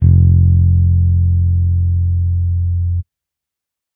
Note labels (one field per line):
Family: bass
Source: electronic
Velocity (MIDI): 50